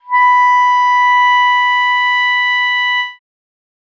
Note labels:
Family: reed; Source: acoustic; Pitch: B5; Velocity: 50

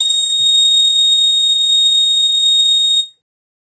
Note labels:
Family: reed; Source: acoustic; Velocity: 75; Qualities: bright, reverb

